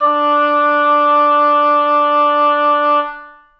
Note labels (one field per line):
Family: reed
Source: acoustic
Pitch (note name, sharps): D4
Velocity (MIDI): 100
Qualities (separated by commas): reverb